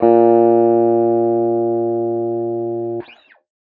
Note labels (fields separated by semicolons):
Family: guitar; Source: electronic; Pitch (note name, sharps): A#2; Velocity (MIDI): 25; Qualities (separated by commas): distorted